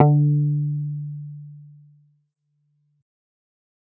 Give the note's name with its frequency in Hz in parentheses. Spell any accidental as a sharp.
D3 (146.8 Hz)